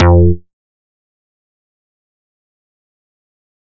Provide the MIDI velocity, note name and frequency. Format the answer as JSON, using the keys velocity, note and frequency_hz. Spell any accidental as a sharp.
{"velocity": 75, "note": "F2", "frequency_hz": 87.31}